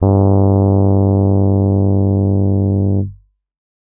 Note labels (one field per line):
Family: keyboard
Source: electronic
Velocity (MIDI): 127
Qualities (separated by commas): distorted